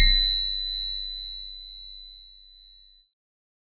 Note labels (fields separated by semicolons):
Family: keyboard; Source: electronic; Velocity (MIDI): 100; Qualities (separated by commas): bright, distorted